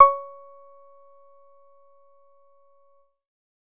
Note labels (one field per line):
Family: bass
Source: synthesizer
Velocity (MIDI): 25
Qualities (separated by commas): percussive